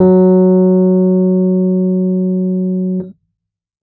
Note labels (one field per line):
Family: keyboard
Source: electronic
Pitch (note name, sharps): F#3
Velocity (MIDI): 75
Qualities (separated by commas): dark